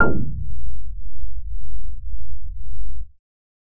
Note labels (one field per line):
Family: bass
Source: synthesizer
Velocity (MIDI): 25